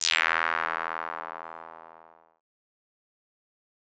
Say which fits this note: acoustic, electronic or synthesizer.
synthesizer